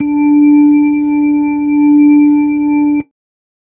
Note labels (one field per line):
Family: keyboard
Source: electronic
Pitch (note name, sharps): D4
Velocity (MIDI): 50